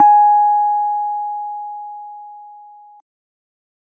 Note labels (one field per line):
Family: keyboard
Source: electronic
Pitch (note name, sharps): G#5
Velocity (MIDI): 75